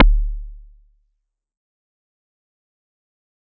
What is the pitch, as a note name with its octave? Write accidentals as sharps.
D1